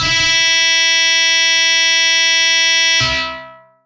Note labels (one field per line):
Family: guitar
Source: electronic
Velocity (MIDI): 127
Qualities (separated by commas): bright, distorted, long release